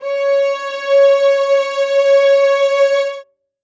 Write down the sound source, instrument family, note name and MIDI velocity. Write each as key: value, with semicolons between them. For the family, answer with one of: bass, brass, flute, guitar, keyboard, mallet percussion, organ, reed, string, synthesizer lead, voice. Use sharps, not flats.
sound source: acoustic; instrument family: string; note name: C#5; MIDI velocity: 127